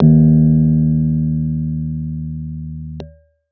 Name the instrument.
electronic keyboard